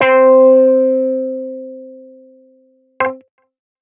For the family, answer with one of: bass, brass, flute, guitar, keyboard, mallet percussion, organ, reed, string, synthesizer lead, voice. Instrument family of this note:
guitar